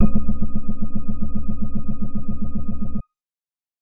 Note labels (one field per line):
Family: keyboard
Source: electronic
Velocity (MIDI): 25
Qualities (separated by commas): distorted